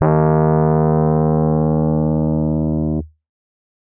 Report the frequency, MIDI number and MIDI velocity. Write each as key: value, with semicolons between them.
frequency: 77.78 Hz; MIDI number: 39; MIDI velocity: 127